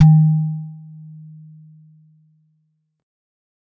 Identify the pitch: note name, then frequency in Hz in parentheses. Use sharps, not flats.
D#3 (155.6 Hz)